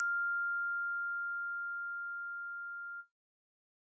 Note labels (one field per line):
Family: keyboard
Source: acoustic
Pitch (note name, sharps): F6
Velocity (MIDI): 127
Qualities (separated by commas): bright